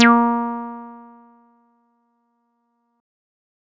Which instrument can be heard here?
synthesizer bass